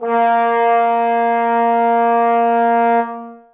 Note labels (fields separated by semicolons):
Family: brass; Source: acoustic; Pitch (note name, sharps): A#3; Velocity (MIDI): 100; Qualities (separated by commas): dark, reverb